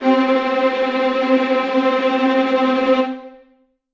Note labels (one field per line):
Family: string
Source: acoustic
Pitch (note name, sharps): C4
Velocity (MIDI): 127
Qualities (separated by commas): non-linear envelope, reverb